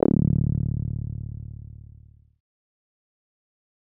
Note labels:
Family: synthesizer lead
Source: synthesizer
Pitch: D1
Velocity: 50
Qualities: distorted, fast decay

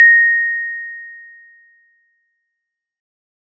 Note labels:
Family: mallet percussion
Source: acoustic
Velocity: 127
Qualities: bright

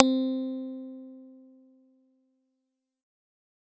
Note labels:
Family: bass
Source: synthesizer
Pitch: C4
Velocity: 127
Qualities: fast decay

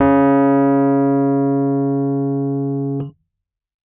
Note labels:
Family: keyboard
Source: electronic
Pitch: C#3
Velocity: 127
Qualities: dark

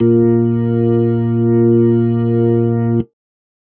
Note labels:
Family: organ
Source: electronic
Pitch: A#2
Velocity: 50

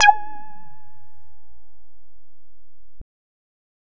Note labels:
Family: bass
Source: synthesizer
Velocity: 50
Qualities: distorted

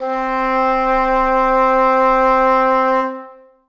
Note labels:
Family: reed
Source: acoustic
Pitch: C4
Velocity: 25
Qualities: reverb

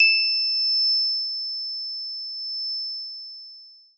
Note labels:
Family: mallet percussion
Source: acoustic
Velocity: 127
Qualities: bright, long release

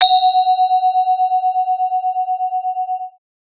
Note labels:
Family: mallet percussion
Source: acoustic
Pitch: F#5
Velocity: 75

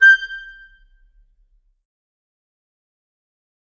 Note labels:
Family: reed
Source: acoustic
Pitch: G6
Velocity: 127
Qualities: fast decay, percussive, reverb

